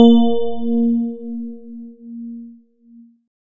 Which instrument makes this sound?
electronic keyboard